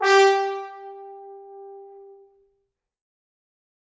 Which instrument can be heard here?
acoustic brass instrument